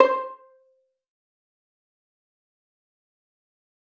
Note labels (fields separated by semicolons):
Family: string; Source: acoustic; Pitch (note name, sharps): C5; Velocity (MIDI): 127; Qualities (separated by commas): fast decay, percussive, reverb